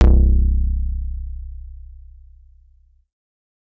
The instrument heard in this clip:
synthesizer bass